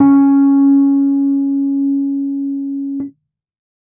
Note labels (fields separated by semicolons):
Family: keyboard; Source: electronic; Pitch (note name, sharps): C#4; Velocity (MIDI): 75; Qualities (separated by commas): dark